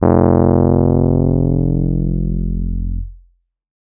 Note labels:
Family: keyboard; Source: electronic; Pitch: F1; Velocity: 25; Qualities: distorted

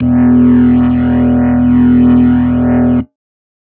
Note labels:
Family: organ; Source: electronic; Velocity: 50

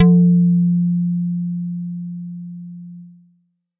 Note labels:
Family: bass; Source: synthesizer; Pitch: F3; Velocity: 100; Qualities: distorted

